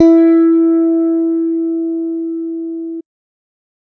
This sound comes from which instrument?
electronic bass